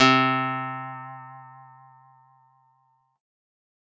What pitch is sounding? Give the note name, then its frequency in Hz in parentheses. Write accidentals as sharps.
C3 (130.8 Hz)